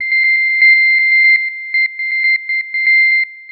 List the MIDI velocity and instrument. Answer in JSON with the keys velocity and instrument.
{"velocity": 127, "instrument": "synthesizer lead"}